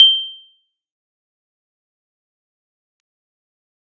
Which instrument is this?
electronic keyboard